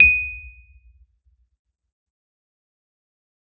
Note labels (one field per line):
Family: keyboard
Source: electronic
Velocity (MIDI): 100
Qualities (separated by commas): fast decay, percussive